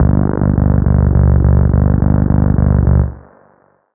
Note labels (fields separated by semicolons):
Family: bass; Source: synthesizer; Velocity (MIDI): 25; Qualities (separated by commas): long release, reverb